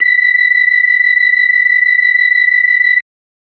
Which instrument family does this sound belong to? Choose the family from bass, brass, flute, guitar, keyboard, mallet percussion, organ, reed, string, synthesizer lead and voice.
organ